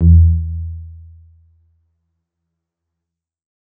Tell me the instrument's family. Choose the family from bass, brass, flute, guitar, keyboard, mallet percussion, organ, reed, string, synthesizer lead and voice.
keyboard